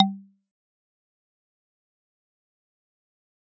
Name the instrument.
acoustic mallet percussion instrument